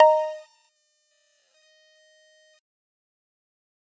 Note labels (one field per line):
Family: mallet percussion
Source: acoustic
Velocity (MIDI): 25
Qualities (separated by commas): fast decay, multiphonic, percussive